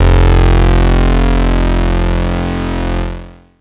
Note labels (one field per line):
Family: bass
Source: synthesizer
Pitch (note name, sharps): F1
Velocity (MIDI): 75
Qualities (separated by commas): bright, distorted, long release